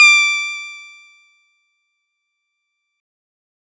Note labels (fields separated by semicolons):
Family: guitar; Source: synthesizer; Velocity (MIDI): 50; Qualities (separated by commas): bright